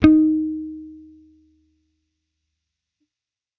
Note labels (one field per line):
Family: bass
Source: electronic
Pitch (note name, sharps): D#4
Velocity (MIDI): 75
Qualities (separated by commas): fast decay